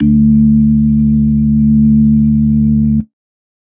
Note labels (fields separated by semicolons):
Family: organ; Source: electronic; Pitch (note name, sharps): D2; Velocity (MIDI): 127; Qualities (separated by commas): dark